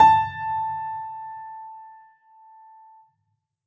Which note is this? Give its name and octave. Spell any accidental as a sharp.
A5